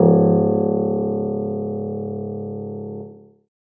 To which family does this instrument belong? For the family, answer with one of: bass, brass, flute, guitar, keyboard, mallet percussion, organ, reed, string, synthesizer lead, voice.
keyboard